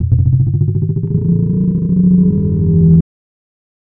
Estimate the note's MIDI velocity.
75